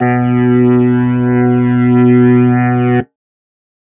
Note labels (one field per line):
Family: organ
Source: electronic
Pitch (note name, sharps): B2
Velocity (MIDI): 75